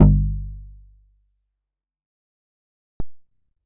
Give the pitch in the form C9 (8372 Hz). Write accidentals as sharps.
G1 (49 Hz)